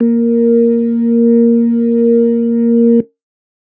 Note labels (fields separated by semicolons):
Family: organ; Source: electronic; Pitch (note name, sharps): A#3; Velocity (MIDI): 75; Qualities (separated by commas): dark